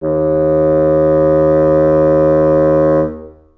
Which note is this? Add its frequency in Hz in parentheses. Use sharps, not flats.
D#2 (77.78 Hz)